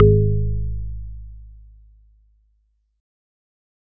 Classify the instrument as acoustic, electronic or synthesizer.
electronic